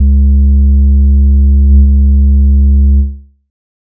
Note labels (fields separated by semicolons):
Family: bass; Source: synthesizer; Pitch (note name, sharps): C#2; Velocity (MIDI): 75; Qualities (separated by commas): dark